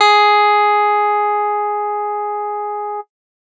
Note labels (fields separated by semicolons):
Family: guitar; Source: electronic; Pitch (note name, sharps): G#4; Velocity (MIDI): 100